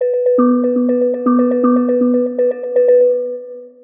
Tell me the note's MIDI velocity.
25